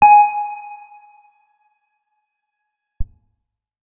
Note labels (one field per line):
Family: guitar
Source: electronic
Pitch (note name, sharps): G#5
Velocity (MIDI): 25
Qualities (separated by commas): reverb